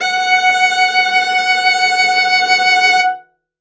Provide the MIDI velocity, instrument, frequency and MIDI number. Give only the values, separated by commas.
127, acoustic string instrument, 740 Hz, 78